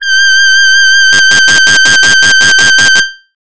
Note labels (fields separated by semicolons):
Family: voice; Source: synthesizer; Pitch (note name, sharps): G6; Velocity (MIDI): 100